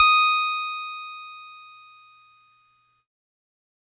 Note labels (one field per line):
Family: keyboard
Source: electronic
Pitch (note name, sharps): D#6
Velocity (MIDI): 50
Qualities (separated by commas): bright, distorted